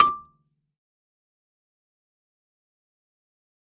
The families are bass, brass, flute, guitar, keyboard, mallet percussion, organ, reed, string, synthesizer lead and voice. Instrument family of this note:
mallet percussion